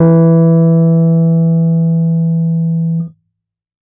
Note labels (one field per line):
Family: keyboard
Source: electronic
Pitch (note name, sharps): E3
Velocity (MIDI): 75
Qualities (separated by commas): dark